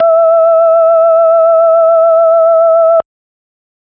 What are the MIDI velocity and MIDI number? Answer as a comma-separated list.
25, 76